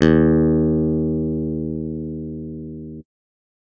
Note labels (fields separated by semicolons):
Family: keyboard; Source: electronic; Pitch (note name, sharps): D#2; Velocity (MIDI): 100